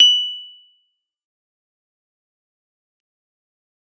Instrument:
electronic keyboard